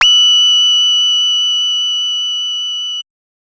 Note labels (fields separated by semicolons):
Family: bass; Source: synthesizer; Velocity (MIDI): 50; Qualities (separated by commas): bright, distorted